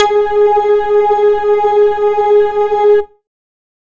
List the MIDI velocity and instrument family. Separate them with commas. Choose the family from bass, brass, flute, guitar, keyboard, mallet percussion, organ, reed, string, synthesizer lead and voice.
127, bass